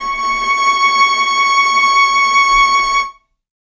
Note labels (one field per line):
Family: string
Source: acoustic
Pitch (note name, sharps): C#6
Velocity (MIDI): 50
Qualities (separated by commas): reverb